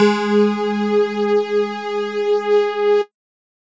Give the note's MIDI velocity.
75